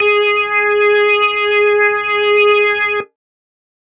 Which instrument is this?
electronic organ